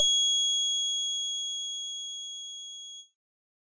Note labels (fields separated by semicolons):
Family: organ; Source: electronic; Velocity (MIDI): 100; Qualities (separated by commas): bright